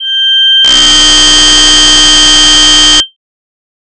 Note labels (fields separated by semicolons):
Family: voice; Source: synthesizer; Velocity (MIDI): 75; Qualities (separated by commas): bright